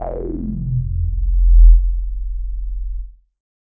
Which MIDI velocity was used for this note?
25